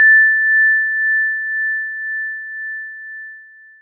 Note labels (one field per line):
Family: mallet percussion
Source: acoustic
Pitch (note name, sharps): A6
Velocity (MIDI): 25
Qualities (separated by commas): bright, long release